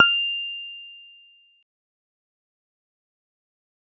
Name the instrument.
synthesizer guitar